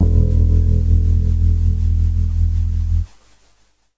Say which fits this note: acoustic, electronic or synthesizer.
electronic